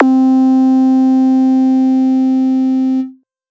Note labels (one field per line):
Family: bass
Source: synthesizer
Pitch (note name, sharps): C4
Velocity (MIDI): 127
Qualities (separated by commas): distorted